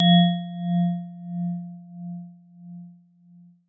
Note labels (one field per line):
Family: mallet percussion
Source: acoustic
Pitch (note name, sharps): F3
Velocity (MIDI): 127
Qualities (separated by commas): non-linear envelope